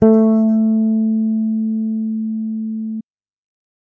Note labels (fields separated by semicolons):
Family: bass; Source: electronic; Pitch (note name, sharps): A3; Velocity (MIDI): 100